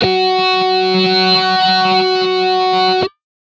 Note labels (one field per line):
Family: guitar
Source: electronic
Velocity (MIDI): 100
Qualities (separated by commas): bright, distorted